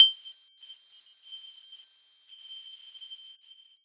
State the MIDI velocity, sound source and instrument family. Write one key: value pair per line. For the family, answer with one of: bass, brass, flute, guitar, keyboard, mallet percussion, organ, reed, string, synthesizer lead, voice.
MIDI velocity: 100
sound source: acoustic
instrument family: mallet percussion